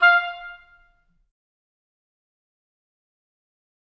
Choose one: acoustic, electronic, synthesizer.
acoustic